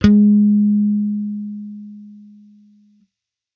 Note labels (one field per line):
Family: bass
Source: electronic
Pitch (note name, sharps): G#3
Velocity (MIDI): 127